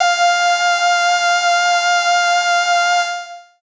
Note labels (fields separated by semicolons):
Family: voice; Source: synthesizer; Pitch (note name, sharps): F5; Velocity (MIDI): 127; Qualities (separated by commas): bright, long release